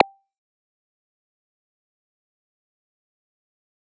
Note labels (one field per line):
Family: bass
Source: synthesizer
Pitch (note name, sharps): G5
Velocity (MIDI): 127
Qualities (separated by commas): fast decay, percussive